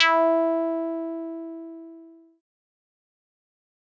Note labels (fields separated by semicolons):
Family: synthesizer lead; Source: synthesizer; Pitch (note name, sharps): E4; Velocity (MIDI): 100; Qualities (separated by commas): distorted, fast decay